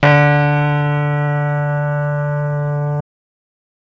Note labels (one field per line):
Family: keyboard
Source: electronic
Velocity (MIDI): 127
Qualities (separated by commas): bright